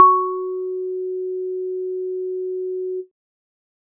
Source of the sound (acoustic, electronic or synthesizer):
electronic